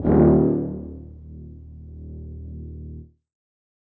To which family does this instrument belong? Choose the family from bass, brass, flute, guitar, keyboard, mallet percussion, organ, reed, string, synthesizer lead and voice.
brass